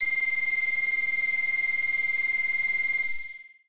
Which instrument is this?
synthesizer bass